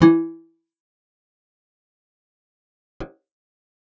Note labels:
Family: guitar; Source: acoustic; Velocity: 50; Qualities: fast decay, percussive, reverb

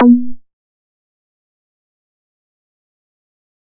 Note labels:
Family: bass; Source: synthesizer; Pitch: B3; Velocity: 50; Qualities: fast decay, percussive

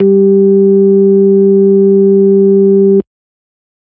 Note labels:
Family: organ; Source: electronic; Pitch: G3; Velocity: 25

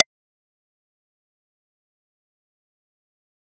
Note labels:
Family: mallet percussion; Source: acoustic; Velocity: 127; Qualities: fast decay, percussive

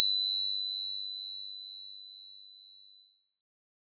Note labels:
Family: mallet percussion; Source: acoustic; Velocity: 75; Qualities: bright

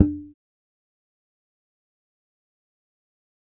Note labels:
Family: bass; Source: electronic; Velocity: 25; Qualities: fast decay, percussive

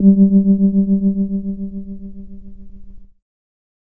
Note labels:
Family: keyboard; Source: electronic; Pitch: G3; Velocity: 75; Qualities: dark

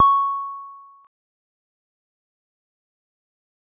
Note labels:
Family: guitar; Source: synthesizer; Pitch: C#6; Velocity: 25; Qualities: dark, fast decay

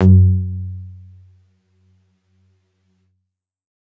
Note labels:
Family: keyboard; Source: electronic; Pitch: F#2; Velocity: 127; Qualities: dark

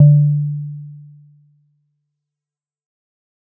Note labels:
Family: mallet percussion; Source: acoustic; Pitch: D3; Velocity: 100; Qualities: dark, fast decay

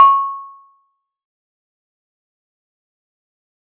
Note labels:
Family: mallet percussion; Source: acoustic; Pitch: C#6; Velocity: 100; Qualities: fast decay, percussive

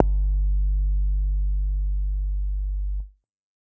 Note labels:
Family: bass; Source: synthesizer; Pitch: G1; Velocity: 100; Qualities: dark, distorted

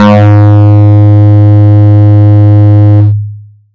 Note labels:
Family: bass; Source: synthesizer; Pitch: G#2; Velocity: 127; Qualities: bright, distorted, long release

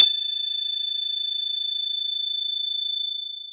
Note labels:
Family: mallet percussion; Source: electronic; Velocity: 127; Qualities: long release

